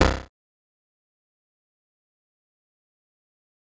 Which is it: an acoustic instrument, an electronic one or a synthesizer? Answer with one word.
synthesizer